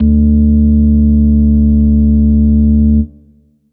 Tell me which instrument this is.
electronic organ